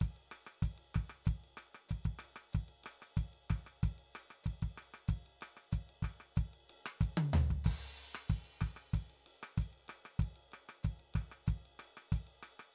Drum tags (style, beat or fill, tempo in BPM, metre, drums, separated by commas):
Afrobeat, beat, 94 BPM, 4/4, crash, ride, hi-hat pedal, cross-stick, high tom, floor tom, kick